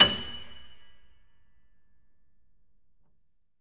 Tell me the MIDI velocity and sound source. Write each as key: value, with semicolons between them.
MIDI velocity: 127; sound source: acoustic